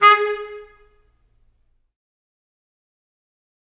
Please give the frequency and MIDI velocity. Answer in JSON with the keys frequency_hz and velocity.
{"frequency_hz": 415.3, "velocity": 100}